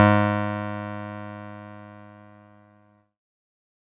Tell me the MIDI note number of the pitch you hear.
44